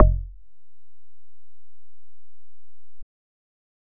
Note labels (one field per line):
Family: bass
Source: synthesizer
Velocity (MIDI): 25